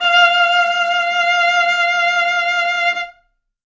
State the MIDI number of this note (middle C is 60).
77